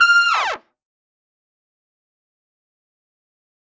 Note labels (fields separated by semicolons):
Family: brass; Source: acoustic; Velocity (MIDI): 25; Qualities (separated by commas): fast decay, reverb